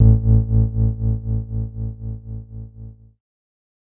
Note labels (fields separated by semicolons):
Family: keyboard; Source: electronic; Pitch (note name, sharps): A1; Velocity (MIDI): 100; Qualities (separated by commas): dark